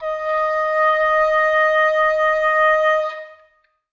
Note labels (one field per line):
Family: reed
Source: acoustic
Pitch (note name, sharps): D#5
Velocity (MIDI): 25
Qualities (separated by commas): reverb